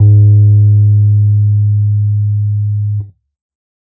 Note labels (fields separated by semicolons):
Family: keyboard; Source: electronic; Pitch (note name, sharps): G#2; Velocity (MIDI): 50; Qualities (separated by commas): dark